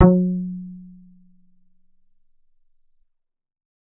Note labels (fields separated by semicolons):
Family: bass; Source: synthesizer; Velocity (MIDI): 127; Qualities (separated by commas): dark, reverb